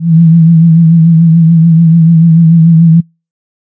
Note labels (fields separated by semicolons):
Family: flute; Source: synthesizer; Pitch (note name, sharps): E3; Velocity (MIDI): 127; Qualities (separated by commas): dark